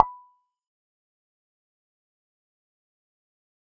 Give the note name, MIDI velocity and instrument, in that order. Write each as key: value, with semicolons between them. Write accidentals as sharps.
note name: B5; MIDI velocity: 127; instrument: synthesizer bass